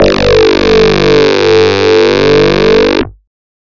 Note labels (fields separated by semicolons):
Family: bass; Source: synthesizer; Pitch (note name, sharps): G1; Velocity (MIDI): 127; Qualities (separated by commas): bright, distorted